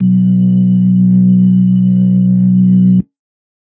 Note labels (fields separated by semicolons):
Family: organ; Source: electronic; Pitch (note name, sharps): B1; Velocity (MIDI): 50; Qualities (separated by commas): distorted